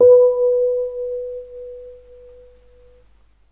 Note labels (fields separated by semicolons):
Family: keyboard; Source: electronic; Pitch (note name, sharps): B4; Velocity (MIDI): 25